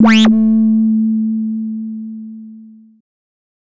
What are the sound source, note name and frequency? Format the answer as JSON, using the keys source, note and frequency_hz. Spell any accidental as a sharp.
{"source": "synthesizer", "note": "A3", "frequency_hz": 220}